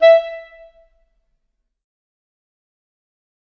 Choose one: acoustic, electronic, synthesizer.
acoustic